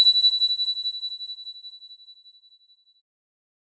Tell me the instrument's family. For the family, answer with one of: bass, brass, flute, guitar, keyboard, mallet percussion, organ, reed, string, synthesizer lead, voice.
keyboard